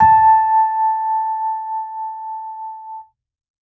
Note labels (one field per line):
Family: keyboard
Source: electronic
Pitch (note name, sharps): A5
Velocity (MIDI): 100